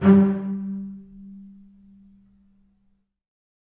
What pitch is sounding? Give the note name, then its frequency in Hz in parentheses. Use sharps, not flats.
G3 (196 Hz)